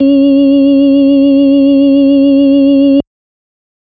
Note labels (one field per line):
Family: organ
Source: electronic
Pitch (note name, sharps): C#4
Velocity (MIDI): 25